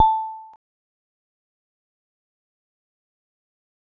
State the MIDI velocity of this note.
25